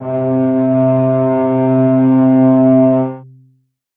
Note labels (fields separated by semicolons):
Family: string; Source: acoustic; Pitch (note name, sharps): C3; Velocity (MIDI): 25; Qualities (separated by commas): reverb